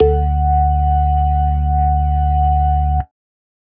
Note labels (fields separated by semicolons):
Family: organ; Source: electronic; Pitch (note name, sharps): D2; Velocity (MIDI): 50